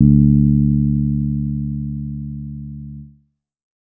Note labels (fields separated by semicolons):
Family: bass; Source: synthesizer; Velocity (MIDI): 25; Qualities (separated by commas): dark